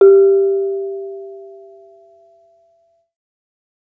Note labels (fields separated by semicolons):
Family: mallet percussion; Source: acoustic; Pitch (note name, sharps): G4; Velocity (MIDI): 25